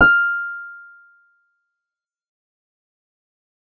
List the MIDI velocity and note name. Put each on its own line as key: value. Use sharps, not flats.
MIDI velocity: 50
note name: F6